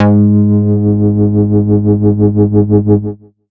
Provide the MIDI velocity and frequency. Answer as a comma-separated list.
50, 103.8 Hz